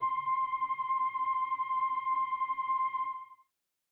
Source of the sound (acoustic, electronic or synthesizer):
synthesizer